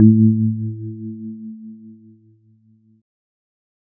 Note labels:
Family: keyboard; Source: electronic; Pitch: A2; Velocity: 75; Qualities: dark

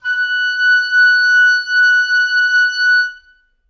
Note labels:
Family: reed; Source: acoustic; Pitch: F#6; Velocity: 100; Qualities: reverb

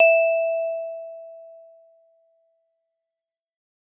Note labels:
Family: mallet percussion; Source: acoustic; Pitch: E5; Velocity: 127

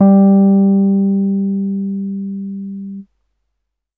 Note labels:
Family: keyboard; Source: electronic; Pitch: G3; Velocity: 75; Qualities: dark

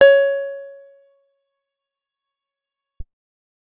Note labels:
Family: guitar; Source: acoustic; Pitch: C#5; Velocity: 50; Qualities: fast decay

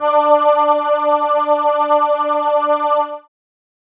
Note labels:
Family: keyboard; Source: synthesizer; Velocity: 50

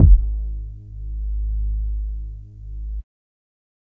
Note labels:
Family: bass; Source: synthesizer; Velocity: 25

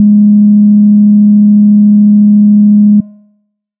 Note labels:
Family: bass; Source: synthesizer; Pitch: G#3; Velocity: 127; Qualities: dark

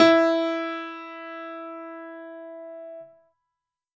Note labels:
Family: keyboard; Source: acoustic; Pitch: E4; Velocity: 127

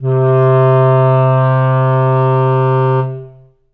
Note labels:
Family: reed; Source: acoustic; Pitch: C3; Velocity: 100; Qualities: dark, long release, reverb

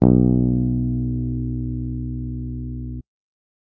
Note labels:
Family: bass; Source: electronic; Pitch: B1; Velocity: 127

